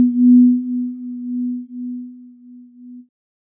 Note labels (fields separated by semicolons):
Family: keyboard; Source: electronic; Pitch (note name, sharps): B3; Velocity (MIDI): 25; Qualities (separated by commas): multiphonic